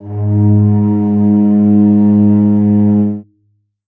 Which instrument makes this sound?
acoustic string instrument